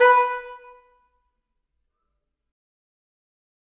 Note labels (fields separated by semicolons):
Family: reed; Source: acoustic; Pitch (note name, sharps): B4; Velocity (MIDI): 75; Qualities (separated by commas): fast decay, percussive, reverb